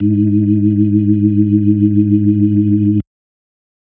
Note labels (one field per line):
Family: organ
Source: electronic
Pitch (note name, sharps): G#2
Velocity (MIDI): 100